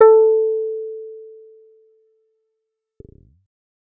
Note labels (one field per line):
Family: bass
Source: synthesizer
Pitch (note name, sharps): A4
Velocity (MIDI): 25